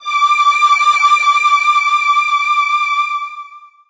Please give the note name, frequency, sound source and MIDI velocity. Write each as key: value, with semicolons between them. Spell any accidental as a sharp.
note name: D6; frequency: 1175 Hz; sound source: synthesizer; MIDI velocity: 75